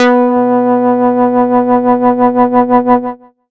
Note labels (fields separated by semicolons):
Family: bass; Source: synthesizer; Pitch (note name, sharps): B3; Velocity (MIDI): 75; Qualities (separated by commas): distorted